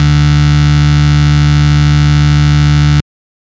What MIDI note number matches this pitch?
38